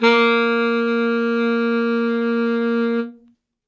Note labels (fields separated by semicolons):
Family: reed; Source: acoustic; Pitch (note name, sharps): A#3; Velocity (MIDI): 25; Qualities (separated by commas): reverb